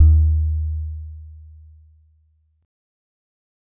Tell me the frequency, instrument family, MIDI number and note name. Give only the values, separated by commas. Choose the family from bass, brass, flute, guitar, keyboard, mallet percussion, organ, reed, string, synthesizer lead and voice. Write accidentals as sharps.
77.78 Hz, mallet percussion, 39, D#2